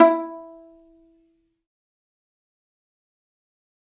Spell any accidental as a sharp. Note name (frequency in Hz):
E4 (329.6 Hz)